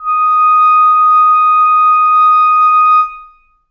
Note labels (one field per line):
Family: reed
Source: acoustic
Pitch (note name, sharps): D#6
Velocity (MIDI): 50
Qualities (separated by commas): reverb